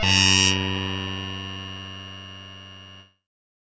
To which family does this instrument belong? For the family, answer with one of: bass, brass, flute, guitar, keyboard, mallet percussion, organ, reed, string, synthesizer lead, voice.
keyboard